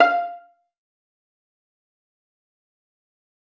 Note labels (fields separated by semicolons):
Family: string; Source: acoustic; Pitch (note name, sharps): F5; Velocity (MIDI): 100; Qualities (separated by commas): fast decay, percussive, reverb